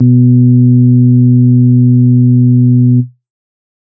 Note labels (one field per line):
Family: organ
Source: electronic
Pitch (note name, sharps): B2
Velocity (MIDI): 127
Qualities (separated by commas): dark